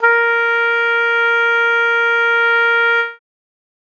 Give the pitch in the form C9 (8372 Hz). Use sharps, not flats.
A#4 (466.2 Hz)